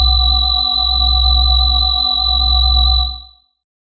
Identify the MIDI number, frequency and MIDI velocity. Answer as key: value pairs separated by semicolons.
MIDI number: 35; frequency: 61.74 Hz; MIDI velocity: 127